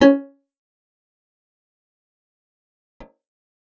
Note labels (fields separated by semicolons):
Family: guitar; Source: acoustic; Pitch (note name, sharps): C#4; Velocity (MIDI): 127; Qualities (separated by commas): fast decay, percussive, reverb